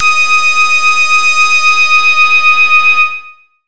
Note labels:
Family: bass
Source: synthesizer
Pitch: D#6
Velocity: 127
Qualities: bright, distorted

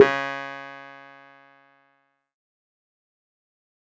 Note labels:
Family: keyboard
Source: electronic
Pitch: C#3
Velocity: 25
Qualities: distorted, fast decay

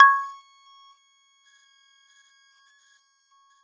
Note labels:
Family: mallet percussion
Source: acoustic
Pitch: C#6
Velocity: 75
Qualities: multiphonic, percussive

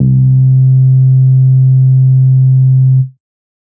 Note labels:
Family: bass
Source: synthesizer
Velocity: 75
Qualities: dark

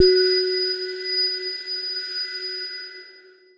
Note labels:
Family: mallet percussion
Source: electronic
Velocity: 75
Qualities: bright, non-linear envelope

